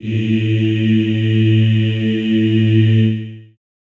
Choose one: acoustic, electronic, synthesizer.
acoustic